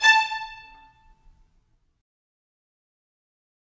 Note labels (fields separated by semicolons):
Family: string; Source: acoustic; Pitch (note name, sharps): A5; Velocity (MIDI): 25; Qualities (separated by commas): fast decay, percussive, reverb